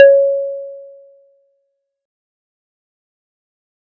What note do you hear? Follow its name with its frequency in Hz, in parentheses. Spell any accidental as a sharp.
C#5 (554.4 Hz)